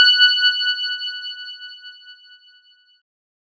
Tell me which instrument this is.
electronic keyboard